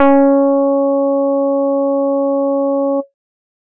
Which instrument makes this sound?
synthesizer bass